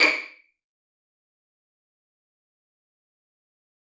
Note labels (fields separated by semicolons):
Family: string; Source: acoustic; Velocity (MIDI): 100; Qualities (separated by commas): fast decay, percussive, reverb